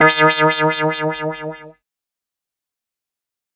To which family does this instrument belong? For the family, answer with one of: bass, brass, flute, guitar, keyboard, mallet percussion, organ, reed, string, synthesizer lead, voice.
keyboard